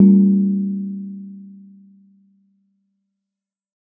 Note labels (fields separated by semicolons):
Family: mallet percussion; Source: acoustic; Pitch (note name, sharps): G3; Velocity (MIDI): 127; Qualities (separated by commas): dark, reverb